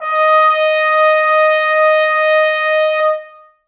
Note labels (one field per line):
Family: brass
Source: acoustic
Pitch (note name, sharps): D#5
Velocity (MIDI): 100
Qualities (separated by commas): long release, reverb